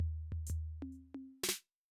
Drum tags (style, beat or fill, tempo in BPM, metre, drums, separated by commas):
jazz, fill, 125 BPM, 4/4, hi-hat pedal, snare, high tom, floor tom